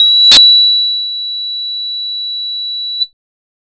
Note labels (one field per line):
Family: bass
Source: synthesizer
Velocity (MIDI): 127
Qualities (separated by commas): bright